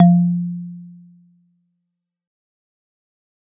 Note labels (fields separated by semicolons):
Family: mallet percussion; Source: acoustic; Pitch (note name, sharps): F3; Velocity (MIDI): 25; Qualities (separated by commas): dark, fast decay